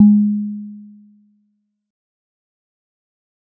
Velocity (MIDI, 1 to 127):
25